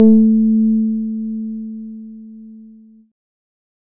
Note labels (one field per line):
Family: keyboard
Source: electronic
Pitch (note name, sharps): A3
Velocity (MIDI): 100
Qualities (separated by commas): distorted